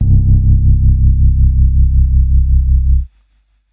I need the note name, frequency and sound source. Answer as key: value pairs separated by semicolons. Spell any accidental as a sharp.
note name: C1; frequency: 32.7 Hz; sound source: electronic